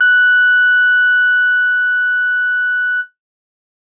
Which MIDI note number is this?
90